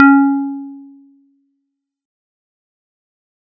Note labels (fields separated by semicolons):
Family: mallet percussion; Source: acoustic; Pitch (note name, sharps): C#4; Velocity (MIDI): 127; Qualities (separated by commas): fast decay